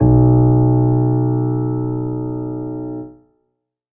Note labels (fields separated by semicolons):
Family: keyboard; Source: acoustic; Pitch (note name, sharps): B1; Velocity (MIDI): 25; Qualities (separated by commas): reverb